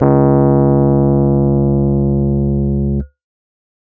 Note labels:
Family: keyboard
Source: electronic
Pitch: C#2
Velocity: 75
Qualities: distorted

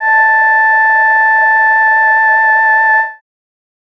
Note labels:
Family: voice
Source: synthesizer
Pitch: A5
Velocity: 50

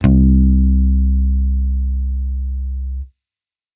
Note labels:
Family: bass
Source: electronic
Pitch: C2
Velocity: 100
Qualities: distorted

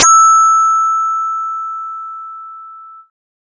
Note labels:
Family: bass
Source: synthesizer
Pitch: E6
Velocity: 127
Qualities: bright

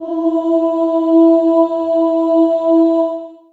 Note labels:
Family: voice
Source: acoustic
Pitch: E4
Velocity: 100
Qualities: reverb

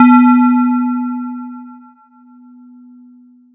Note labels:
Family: mallet percussion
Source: electronic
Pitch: B3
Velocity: 75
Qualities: multiphonic

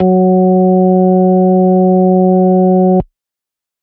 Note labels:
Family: organ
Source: electronic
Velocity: 25

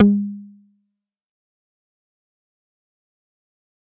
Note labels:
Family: bass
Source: synthesizer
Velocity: 75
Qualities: distorted, fast decay, percussive

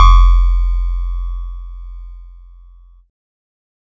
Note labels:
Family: keyboard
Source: electronic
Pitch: F1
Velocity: 127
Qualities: bright, distorted

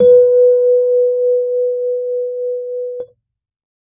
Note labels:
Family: keyboard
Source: electronic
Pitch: B4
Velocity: 50

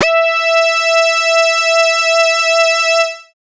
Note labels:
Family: bass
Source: synthesizer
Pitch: E5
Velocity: 127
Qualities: bright, distorted, multiphonic

